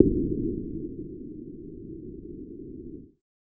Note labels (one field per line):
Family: bass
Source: synthesizer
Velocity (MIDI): 50